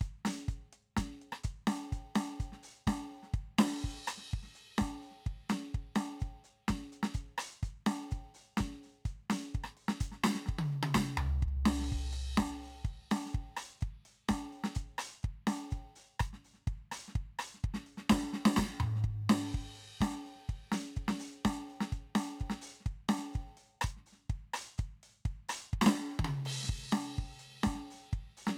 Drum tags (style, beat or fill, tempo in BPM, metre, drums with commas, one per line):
reggae
beat
126 BPM
4/4
crash, closed hi-hat, open hi-hat, hi-hat pedal, snare, cross-stick, high tom, mid tom, floor tom, kick